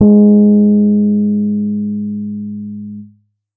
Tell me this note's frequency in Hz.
207.7 Hz